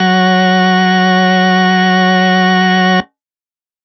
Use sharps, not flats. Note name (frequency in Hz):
F#3 (185 Hz)